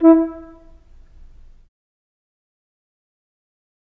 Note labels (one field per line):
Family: flute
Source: acoustic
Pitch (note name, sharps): E4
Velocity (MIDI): 25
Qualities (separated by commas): fast decay, percussive, reverb